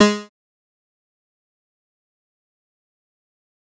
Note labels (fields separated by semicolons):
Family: bass; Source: synthesizer; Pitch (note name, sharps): G#3; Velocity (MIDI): 100; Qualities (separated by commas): bright, distorted, fast decay, percussive